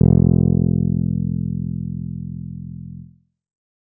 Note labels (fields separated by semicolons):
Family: bass; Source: synthesizer; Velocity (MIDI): 127